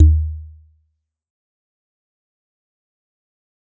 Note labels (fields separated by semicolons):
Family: mallet percussion; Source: acoustic; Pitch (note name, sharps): D#2; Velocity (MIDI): 50; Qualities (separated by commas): dark, fast decay, percussive